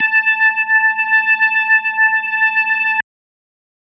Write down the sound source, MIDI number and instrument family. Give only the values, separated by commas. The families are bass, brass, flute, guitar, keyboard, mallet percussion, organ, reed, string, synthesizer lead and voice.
electronic, 81, organ